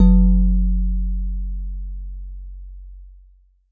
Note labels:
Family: mallet percussion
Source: acoustic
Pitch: F#1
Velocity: 75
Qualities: dark

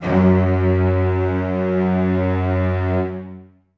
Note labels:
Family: string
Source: acoustic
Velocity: 127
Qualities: long release, reverb

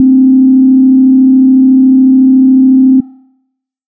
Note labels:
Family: bass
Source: synthesizer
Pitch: C4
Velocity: 25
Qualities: dark

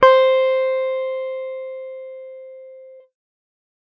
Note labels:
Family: guitar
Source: electronic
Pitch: C5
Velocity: 127

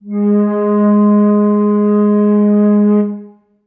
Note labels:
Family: flute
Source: acoustic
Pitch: G#3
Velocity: 50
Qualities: dark, reverb

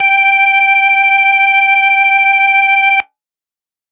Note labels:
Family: organ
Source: electronic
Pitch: G5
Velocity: 50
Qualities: distorted

